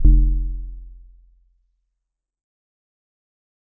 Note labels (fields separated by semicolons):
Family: mallet percussion; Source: acoustic; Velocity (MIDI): 100; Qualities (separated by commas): dark, fast decay, multiphonic